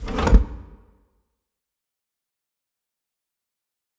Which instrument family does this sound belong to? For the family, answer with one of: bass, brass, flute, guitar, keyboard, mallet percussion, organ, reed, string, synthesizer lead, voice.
reed